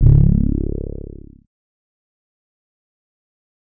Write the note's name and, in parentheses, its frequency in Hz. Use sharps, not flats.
C#1 (34.65 Hz)